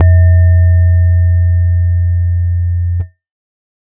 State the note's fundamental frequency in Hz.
87.31 Hz